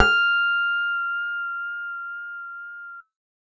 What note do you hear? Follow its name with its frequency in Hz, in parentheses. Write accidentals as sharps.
F6 (1397 Hz)